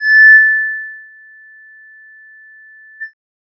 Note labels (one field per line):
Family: bass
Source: synthesizer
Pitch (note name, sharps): A6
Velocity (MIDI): 100